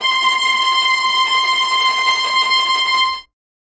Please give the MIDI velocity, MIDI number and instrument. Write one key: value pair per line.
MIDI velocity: 100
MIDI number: 84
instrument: acoustic string instrument